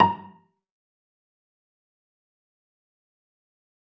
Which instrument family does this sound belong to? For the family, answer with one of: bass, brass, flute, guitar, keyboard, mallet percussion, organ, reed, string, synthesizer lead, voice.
string